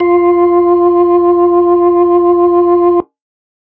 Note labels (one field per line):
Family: organ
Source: electronic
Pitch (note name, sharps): F4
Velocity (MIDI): 127